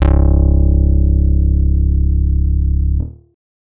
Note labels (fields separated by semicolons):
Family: guitar; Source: electronic; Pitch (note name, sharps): C#1; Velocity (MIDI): 25